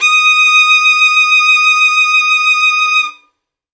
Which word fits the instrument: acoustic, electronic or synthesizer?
acoustic